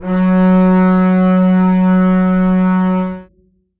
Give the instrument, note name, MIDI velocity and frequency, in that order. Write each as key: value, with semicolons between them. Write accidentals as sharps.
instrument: acoustic string instrument; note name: F#3; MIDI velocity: 50; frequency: 185 Hz